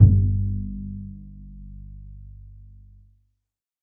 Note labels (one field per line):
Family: string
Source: acoustic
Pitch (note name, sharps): G1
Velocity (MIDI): 50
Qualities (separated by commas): dark, reverb